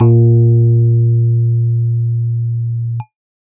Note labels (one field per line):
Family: keyboard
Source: electronic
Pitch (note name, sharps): A#2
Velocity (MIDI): 25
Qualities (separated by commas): distorted